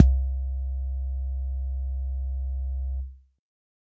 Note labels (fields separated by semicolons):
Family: keyboard; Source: electronic; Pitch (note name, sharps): C2; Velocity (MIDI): 127; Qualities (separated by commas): dark